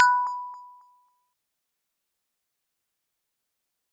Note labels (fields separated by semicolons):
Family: mallet percussion; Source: acoustic; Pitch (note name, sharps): B5; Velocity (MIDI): 50; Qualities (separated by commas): fast decay, percussive